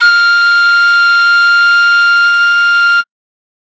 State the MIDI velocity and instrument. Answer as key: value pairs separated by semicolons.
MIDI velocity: 127; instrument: acoustic flute